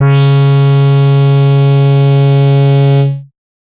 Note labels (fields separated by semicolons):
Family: bass; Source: synthesizer; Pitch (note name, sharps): C#3; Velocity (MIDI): 25; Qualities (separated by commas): bright, distorted